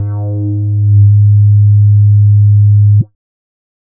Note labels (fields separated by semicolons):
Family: bass; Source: synthesizer; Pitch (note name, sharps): G#2; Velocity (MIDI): 50; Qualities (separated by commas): dark, distorted